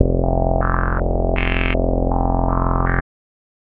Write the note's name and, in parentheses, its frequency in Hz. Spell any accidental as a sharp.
F0 (21.83 Hz)